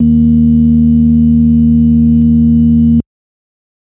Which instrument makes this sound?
electronic organ